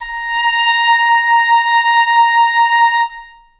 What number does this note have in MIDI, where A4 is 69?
82